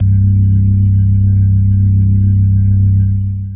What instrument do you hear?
electronic organ